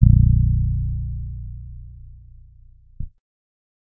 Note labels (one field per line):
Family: bass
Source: synthesizer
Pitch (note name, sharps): A#0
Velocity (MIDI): 50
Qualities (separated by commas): dark